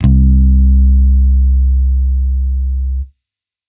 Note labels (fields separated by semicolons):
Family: bass; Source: electronic; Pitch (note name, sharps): C2; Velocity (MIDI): 75